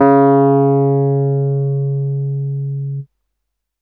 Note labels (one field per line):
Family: keyboard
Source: electronic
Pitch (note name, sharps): C#3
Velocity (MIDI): 100